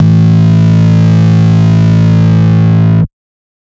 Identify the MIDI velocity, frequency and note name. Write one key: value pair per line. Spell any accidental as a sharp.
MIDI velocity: 127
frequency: 55 Hz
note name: A1